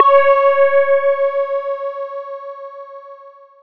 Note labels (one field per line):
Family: mallet percussion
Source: electronic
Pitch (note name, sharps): C#5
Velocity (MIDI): 25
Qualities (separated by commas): bright, distorted, long release, non-linear envelope